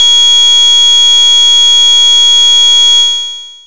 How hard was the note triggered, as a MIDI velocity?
127